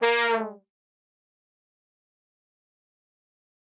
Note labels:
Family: brass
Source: acoustic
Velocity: 25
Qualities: bright, fast decay, reverb

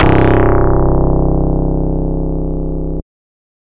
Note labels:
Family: bass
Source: synthesizer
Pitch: C1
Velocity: 127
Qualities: bright, distorted

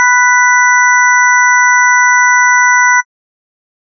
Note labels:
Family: organ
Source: electronic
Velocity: 127

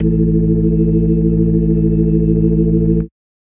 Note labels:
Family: organ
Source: electronic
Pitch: A1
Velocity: 25

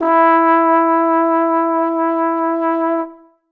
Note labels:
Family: brass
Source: acoustic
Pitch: E4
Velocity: 50

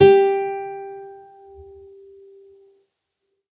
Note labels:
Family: string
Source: acoustic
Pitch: G4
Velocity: 25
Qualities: reverb

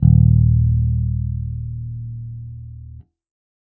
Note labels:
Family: bass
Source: electronic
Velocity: 25

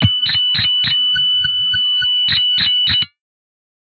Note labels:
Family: guitar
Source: synthesizer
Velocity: 127

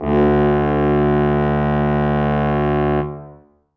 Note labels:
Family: brass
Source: acoustic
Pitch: D2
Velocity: 100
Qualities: bright, reverb

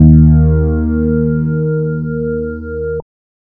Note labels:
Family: bass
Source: synthesizer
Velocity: 50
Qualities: distorted, multiphonic

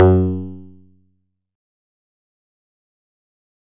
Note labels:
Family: guitar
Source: acoustic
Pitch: F#2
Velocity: 50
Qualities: dark, distorted, fast decay, percussive

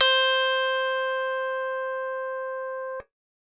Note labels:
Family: keyboard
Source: electronic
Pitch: C5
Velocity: 25

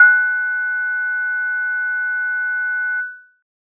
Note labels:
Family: keyboard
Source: electronic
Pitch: F#6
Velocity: 75

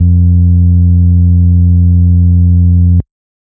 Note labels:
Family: organ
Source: electronic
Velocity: 75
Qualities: bright, distorted

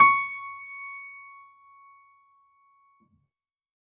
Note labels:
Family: keyboard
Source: acoustic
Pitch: C#6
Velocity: 100

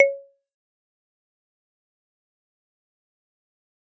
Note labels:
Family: mallet percussion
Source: acoustic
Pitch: C#5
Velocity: 25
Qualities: fast decay, percussive

